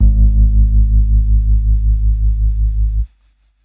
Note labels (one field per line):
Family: keyboard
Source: electronic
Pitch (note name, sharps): G#1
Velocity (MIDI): 25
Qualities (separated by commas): dark